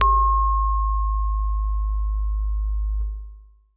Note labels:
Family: keyboard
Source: acoustic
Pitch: G#1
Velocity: 25

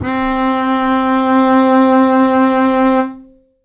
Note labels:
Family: string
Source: acoustic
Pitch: C4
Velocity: 75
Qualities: reverb

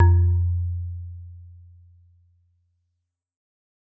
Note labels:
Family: mallet percussion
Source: acoustic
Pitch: F2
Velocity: 100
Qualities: dark, reverb

